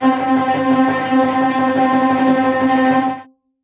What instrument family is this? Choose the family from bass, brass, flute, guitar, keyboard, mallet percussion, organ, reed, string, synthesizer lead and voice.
string